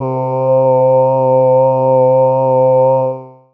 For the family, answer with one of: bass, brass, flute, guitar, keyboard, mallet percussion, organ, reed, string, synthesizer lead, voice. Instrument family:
voice